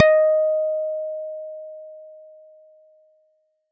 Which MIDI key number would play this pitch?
75